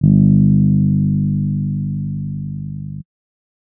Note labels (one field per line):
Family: keyboard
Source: electronic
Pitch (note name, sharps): G1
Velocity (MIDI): 25